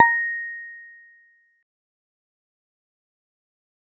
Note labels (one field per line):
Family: guitar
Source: synthesizer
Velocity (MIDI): 25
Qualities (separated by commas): fast decay